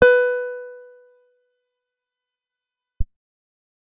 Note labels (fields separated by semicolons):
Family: guitar; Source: acoustic; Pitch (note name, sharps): B4; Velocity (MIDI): 25; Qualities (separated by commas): fast decay